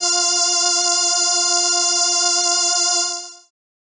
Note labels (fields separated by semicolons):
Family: keyboard; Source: synthesizer; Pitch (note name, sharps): F4; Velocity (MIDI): 127; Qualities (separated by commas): bright